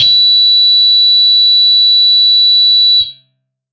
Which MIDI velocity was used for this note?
25